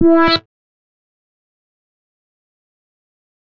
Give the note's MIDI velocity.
25